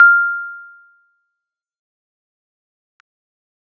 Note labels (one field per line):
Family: keyboard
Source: electronic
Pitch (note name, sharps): F6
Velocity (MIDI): 25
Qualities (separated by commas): percussive